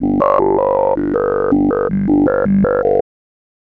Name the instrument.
synthesizer bass